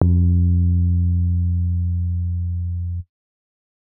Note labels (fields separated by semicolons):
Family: keyboard; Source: electronic; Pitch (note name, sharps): F2; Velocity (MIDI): 50; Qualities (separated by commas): distorted